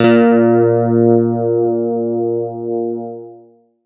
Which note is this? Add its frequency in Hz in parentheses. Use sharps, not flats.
A#2 (116.5 Hz)